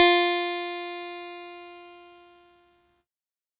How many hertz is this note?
349.2 Hz